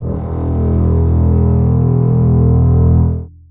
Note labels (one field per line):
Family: string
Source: acoustic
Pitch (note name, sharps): E1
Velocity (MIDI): 75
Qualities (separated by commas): long release, reverb